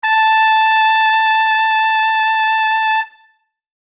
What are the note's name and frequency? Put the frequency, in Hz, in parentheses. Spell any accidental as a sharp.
A5 (880 Hz)